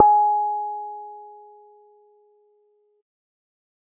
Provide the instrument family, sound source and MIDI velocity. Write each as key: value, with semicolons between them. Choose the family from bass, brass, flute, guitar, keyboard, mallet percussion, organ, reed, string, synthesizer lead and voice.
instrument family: bass; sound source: synthesizer; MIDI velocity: 25